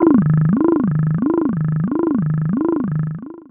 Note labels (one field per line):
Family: voice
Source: synthesizer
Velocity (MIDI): 50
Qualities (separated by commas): long release, non-linear envelope, tempo-synced